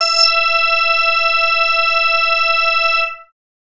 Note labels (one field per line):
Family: bass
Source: synthesizer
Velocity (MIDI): 100